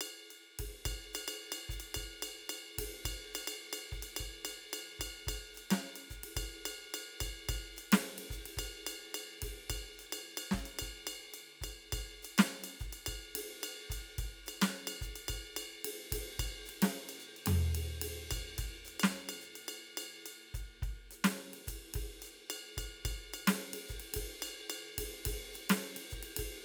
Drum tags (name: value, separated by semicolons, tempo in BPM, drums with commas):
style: ijexá; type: beat; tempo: 108 BPM; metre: 4/4; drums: ride, ride bell, closed hi-hat, hi-hat pedal, snare, floor tom, kick